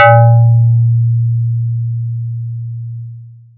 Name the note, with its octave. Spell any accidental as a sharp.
A#2